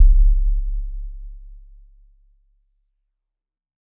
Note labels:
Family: mallet percussion; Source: acoustic; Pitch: C#1; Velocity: 25; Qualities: dark, reverb

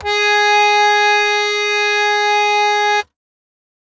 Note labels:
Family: keyboard; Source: acoustic; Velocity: 127; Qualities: bright

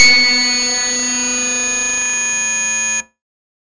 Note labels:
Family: bass; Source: synthesizer; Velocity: 100; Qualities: bright, distorted

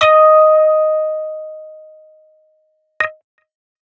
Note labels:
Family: guitar; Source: electronic; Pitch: D#5; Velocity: 75; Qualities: distorted

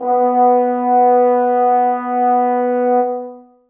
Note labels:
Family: brass; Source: acoustic; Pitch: B3; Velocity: 75; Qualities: dark, long release, reverb

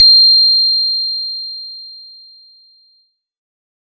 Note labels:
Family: guitar; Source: acoustic; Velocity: 50; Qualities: bright

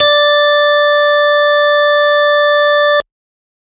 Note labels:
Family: organ; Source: electronic; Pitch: D5; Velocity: 100

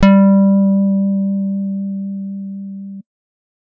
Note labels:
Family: guitar; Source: electronic; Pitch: G3; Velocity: 25

